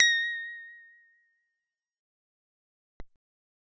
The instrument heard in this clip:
synthesizer bass